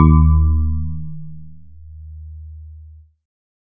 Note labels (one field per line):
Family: keyboard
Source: electronic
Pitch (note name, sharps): D#2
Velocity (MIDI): 127